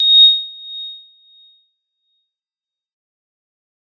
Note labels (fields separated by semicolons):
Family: mallet percussion; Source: acoustic; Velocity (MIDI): 127; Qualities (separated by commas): bright, fast decay, non-linear envelope, percussive